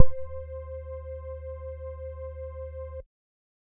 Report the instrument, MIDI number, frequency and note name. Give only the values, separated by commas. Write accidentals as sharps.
synthesizer bass, 72, 523.3 Hz, C5